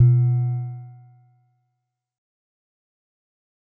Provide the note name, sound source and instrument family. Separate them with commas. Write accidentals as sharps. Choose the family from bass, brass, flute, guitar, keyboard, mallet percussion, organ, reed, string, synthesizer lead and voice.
B2, acoustic, mallet percussion